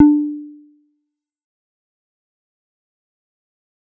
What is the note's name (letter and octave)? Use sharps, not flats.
D4